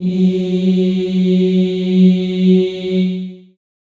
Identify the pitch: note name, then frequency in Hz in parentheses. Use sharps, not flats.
F#3 (185 Hz)